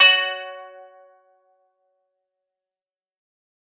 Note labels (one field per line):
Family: guitar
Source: acoustic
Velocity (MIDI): 25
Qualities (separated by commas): bright, fast decay, percussive